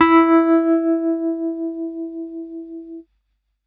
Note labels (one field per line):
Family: keyboard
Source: electronic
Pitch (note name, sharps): E4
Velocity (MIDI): 100